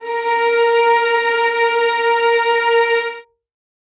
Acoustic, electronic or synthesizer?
acoustic